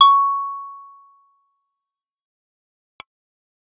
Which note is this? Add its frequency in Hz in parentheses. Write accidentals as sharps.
C#6 (1109 Hz)